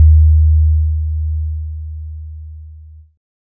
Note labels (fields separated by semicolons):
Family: keyboard; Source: electronic; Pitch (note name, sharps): D#2; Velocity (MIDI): 25; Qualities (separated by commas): dark